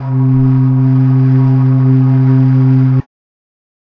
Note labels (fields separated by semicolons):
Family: flute; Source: acoustic; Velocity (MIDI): 25